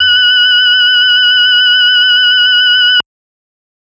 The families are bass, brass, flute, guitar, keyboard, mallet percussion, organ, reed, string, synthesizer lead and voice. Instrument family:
organ